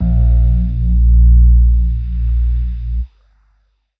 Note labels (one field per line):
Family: keyboard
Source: electronic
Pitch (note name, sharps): A#1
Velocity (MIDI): 25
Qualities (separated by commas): dark